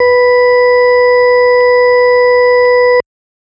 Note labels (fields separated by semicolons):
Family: organ; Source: electronic; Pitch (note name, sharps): B4; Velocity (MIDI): 100